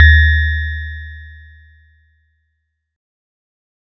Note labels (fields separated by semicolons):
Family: mallet percussion; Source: acoustic; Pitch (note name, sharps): D#2; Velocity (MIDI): 50; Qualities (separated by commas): bright